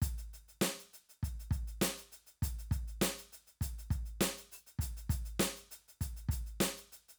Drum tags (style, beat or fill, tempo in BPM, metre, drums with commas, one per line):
rock
beat
100 BPM
4/4
closed hi-hat, open hi-hat, hi-hat pedal, snare, kick